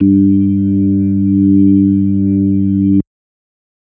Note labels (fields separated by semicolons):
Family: organ; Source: electronic; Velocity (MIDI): 127